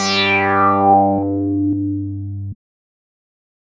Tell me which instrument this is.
synthesizer bass